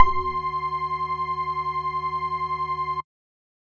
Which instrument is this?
synthesizer bass